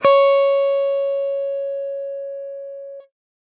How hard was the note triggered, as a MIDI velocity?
50